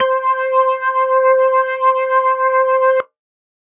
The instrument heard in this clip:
electronic organ